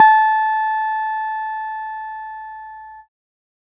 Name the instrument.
electronic keyboard